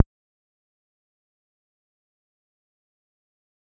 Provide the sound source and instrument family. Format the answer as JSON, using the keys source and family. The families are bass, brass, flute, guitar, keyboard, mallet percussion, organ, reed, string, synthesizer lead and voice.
{"source": "synthesizer", "family": "bass"}